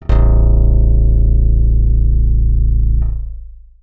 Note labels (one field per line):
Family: bass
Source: synthesizer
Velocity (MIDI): 50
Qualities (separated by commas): dark, long release